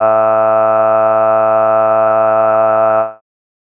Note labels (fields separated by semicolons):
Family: voice; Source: synthesizer; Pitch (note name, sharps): A2; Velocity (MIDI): 127; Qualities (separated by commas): bright